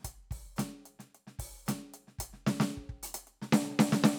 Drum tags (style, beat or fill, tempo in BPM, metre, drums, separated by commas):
funk, beat, 112 BPM, 4/4, closed hi-hat, open hi-hat, hi-hat pedal, snare, kick